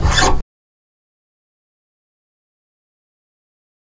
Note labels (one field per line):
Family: bass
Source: electronic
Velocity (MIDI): 127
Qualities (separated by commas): fast decay, percussive, reverb